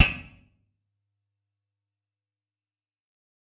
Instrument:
electronic guitar